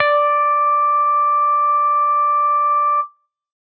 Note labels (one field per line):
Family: bass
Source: synthesizer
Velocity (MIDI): 75